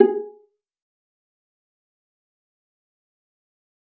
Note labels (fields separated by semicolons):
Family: string; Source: acoustic; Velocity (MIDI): 75; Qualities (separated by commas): fast decay, percussive, reverb